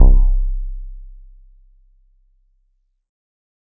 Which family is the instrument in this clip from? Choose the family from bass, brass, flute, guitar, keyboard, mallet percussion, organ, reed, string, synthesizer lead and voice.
keyboard